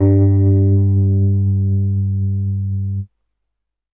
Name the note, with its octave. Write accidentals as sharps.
G2